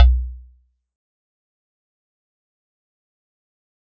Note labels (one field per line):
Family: mallet percussion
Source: acoustic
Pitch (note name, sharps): B1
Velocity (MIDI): 50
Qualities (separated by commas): fast decay, percussive